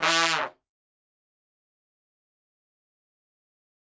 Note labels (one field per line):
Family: brass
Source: acoustic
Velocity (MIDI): 100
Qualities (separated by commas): fast decay, reverb